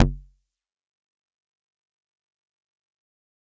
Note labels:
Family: mallet percussion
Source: acoustic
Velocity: 50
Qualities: multiphonic, percussive

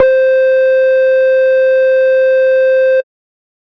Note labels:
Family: bass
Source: synthesizer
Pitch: C5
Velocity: 75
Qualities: distorted, tempo-synced

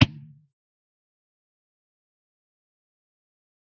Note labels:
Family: guitar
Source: electronic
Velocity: 25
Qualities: distorted, fast decay, percussive

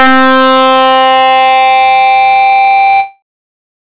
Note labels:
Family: bass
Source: synthesizer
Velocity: 127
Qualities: bright, distorted

